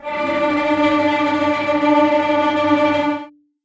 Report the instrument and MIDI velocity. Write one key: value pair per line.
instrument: acoustic string instrument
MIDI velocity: 25